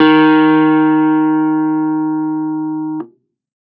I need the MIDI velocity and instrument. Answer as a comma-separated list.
75, electronic keyboard